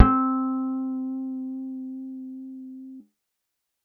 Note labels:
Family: bass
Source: synthesizer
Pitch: C4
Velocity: 127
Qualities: dark, reverb

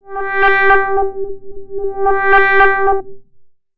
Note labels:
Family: bass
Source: synthesizer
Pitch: G4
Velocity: 25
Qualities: distorted, long release, tempo-synced

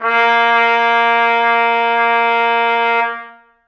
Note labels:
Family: brass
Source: acoustic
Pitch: A#3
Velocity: 127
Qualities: bright, reverb

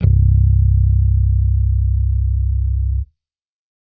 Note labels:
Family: bass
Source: electronic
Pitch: C1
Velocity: 127

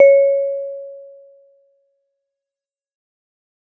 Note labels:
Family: mallet percussion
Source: acoustic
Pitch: C#5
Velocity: 100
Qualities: dark, fast decay

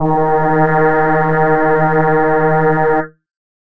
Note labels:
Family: voice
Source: synthesizer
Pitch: D#3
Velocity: 100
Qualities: multiphonic

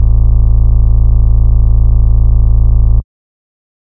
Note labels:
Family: bass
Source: synthesizer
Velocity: 100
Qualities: dark, distorted

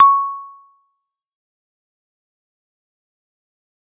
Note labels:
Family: keyboard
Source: electronic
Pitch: C#6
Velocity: 25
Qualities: fast decay, percussive

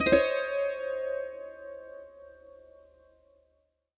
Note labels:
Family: guitar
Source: acoustic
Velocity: 50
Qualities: bright, reverb

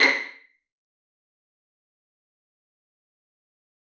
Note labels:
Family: string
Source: acoustic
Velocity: 100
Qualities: fast decay, percussive, reverb

